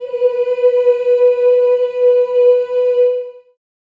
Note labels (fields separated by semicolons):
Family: voice; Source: acoustic; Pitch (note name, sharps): B4; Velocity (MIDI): 50; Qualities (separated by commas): reverb